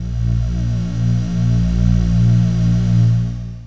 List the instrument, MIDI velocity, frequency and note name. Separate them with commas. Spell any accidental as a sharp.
synthesizer voice, 50, 58.27 Hz, A#1